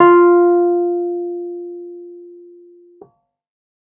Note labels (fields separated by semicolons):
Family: keyboard; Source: electronic; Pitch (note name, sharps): F4; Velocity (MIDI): 75